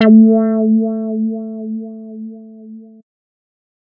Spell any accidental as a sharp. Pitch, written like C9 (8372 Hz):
A3 (220 Hz)